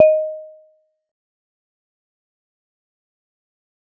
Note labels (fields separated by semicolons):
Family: mallet percussion; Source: acoustic; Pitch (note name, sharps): D#5; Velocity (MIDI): 75; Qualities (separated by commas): fast decay, percussive